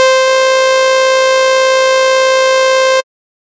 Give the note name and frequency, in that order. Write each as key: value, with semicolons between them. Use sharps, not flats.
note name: C5; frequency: 523.3 Hz